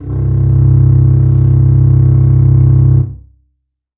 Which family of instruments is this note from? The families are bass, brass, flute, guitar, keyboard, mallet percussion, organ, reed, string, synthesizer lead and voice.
string